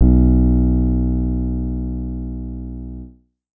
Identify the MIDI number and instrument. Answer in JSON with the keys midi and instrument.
{"midi": 35, "instrument": "synthesizer keyboard"}